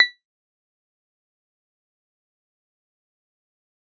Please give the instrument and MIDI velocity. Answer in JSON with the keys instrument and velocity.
{"instrument": "synthesizer guitar", "velocity": 25}